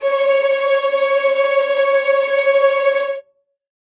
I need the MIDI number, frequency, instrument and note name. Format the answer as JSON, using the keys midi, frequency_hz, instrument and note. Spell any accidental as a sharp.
{"midi": 73, "frequency_hz": 554.4, "instrument": "acoustic string instrument", "note": "C#5"}